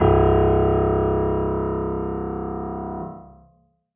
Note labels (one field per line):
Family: keyboard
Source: acoustic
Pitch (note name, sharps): C1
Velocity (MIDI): 75